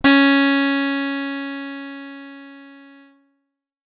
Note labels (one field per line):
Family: guitar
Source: acoustic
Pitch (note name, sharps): C#4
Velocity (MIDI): 127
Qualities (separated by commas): bright, distorted